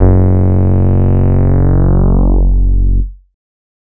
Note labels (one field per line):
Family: bass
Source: synthesizer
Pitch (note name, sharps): F#1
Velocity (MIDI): 50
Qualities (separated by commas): distorted